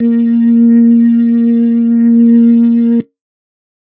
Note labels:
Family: organ; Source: electronic; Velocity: 100

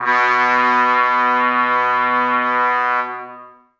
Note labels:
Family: brass; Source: acoustic; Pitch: B2; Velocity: 100; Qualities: bright, long release, reverb

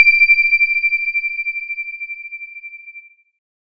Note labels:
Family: keyboard; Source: electronic; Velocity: 25

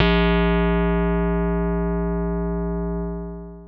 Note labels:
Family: keyboard; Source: electronic; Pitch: A#1; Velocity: 127; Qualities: distorted, long release

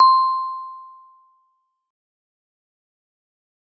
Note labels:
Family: mallet percussion; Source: acoustic; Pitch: C6; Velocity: 100; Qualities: fast decay

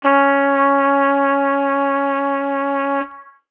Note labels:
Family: brass; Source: acoustic; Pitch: C#4; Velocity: 25; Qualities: distorted

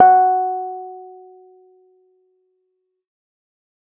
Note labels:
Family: keyboard; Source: electronic; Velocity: 25

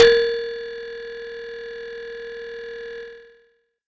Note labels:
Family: mallet percussion; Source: acoustic; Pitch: A#4; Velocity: 127; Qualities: distorted

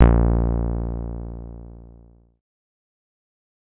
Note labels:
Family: bass; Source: synthesizer; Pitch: A#1; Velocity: 25; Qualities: distorted, fast decay

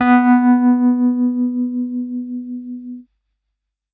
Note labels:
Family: keyboard; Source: electronic; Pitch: B3; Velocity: 100

